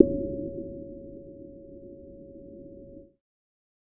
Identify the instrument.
synthesizer bass